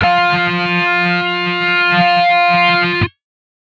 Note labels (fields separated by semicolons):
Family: guitar; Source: electronic; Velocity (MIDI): 100; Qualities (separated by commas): bright, distorted